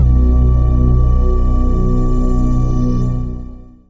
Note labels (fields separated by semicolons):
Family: synthesizer lead; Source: synthesizer; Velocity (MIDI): 50; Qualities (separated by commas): long release